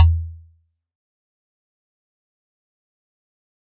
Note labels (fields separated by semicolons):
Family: mallet percussion; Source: acoustic; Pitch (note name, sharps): E2; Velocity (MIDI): 75; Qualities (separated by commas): fast decay, percussive